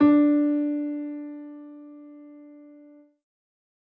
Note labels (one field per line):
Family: keyboard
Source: acoustic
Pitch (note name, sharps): D4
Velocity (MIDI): 50